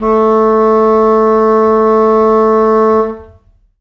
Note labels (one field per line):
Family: reed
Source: acoustic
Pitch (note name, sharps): A3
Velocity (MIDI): 25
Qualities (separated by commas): long release, reverb